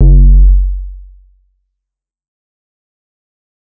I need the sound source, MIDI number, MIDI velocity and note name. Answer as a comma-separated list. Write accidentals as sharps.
synthesizer, 30, 127, F#1